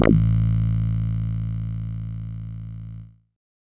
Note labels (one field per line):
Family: bass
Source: synthesizer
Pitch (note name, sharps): A1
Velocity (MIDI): 75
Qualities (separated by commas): distorted